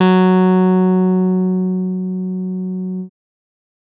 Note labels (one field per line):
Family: bass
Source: synthesizer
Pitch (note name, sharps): F#3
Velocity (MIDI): 127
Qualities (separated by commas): distorted